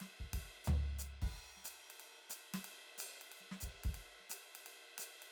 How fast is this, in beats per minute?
180 BPM